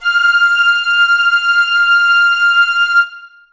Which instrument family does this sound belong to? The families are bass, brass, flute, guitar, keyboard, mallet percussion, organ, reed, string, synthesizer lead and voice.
reed